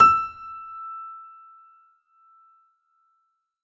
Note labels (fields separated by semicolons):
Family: keyboard; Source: acoustic; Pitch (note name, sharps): E6; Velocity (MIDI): 127